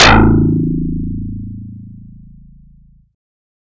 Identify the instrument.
synthesizer bass